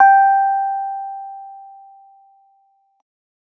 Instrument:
electronic keyboard